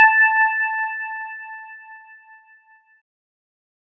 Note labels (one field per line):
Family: keyboard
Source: electronic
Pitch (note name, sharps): A5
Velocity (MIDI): 75